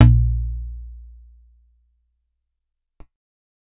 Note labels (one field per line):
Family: guitar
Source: acoustic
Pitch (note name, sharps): A#1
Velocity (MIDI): 127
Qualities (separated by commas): dark